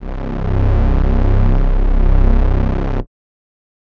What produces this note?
acoustic reed instrument